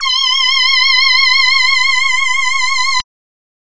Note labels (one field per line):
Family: voice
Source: synthesizer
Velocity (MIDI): 127